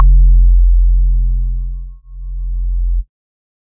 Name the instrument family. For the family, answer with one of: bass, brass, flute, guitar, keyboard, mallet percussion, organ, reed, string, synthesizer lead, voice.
organ